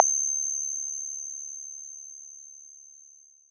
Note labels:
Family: mallet percussion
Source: electronic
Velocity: 25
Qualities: bright, distorted, non-linear envelope

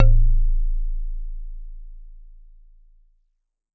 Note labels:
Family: mallet percussion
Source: acoustic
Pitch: A0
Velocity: 75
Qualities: dark

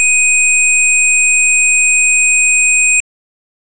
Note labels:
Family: organ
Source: electronic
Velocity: 100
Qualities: bright

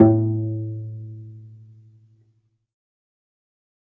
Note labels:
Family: string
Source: acoustic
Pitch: A2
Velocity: 25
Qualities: dark, fast decay, reverb

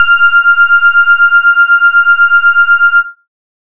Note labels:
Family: bass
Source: synthesizer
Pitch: F6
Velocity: 25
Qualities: distorted

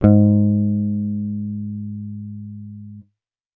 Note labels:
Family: bass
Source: electronic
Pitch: G#2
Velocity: 25

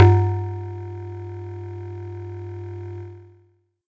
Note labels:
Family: mallet percussion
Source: acoustic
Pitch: G2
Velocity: 100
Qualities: distorted

